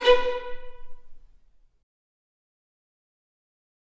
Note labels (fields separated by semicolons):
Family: string; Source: acoustic; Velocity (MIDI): 25; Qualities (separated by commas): fast decay, reverb